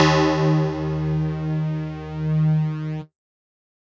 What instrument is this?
electronic mallet percussion instrument